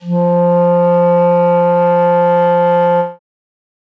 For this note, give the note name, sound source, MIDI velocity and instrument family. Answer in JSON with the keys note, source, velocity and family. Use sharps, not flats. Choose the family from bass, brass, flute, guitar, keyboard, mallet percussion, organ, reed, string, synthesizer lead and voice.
{"note": "F3", "source": "acoustic", "velocity": 25, "family": "reed"}